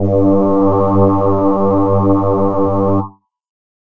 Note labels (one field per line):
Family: voice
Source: synthesizer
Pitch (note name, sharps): G2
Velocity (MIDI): 100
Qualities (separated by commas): multiphonic